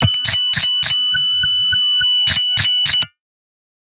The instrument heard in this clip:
electronic guitar